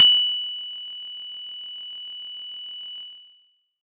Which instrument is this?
acoustic mallet percussion instrument